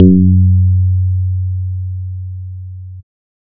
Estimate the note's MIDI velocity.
75